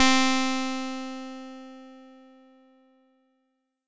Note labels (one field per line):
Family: bass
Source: synthesizer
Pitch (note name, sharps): C4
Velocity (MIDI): 75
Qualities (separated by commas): bright, distorted